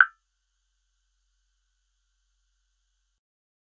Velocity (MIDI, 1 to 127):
127